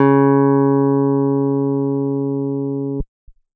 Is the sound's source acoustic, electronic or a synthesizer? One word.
electronic